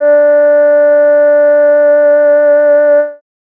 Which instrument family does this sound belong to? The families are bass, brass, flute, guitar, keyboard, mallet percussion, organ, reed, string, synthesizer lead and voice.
voice